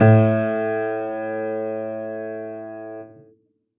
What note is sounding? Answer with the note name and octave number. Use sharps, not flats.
A2